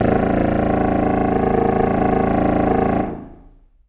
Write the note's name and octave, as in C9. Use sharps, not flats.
A0